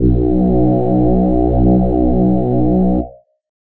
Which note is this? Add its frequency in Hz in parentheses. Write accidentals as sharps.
B1 (61.74 Hz)